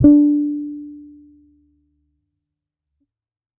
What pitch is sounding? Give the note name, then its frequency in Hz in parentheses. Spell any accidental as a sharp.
D4 (293.7 Hz)